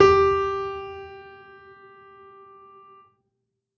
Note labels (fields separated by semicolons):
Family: keyboard; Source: acoustic; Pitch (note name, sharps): G4; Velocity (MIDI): 100; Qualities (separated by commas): reverb